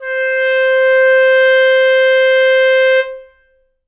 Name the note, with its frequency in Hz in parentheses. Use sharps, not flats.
C5 (523.3 Hz)